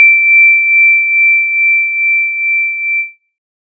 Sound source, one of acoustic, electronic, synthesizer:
synthesizer